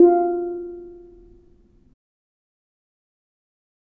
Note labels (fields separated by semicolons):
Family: mallet percussion; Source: acoustic; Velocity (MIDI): 50; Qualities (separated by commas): fast decay, reverb